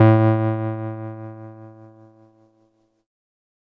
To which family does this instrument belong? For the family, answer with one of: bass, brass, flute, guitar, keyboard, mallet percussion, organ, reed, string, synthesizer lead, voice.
keyboard